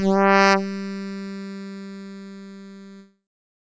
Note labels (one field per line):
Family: keyboard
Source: synthesizer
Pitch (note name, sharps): G3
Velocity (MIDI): 75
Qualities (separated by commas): bright, distorted